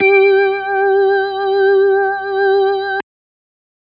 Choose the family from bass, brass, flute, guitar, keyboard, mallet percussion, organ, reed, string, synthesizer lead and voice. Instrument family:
organ